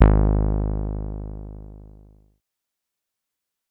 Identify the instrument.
synthesizer bass